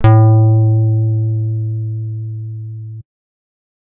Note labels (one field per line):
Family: guitar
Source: electronic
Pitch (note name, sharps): A2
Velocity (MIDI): 75